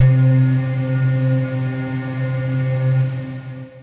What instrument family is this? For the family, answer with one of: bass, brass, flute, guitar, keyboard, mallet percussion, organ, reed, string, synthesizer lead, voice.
guitar